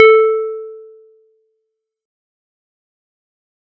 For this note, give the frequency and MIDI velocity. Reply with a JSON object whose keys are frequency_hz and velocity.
{"frequency_hz": 440, "velocity": 127}